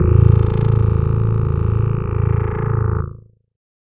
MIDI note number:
21